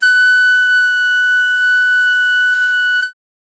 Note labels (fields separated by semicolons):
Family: flute; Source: acoustic; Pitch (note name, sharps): F#6; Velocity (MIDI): 50